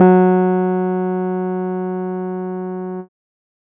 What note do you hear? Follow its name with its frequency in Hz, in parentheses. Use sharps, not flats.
F#3 (185 Hz)